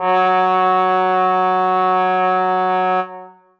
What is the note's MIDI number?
54